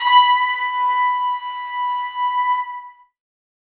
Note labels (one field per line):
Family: brass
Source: acoustic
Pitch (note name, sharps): B5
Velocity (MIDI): 127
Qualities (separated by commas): bright, reverb